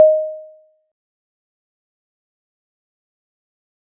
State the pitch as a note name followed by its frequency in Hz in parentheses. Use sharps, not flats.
D#5 (622.3 Hz)